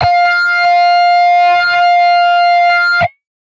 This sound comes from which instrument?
synthesizer guitar